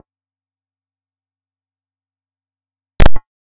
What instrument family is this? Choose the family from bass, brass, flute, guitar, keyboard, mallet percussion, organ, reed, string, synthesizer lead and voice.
bass